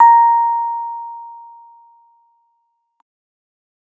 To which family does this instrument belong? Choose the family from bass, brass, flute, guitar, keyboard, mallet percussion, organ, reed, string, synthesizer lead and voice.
keyboard